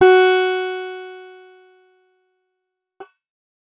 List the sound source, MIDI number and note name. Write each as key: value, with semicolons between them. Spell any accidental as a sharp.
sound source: acoustic; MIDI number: 66; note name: F#4